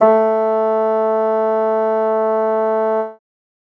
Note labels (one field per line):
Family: reed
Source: acoustic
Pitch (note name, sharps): A3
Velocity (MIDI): 127